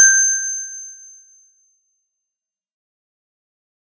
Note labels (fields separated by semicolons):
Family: mallet percussion; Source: acoustic; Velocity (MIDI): 75; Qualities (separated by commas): fast decay